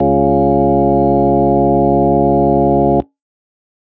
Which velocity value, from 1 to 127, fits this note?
100